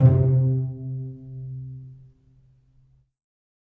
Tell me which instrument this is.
acoustic string instrument